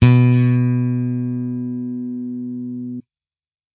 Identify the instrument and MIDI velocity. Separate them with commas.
electronic bass, 127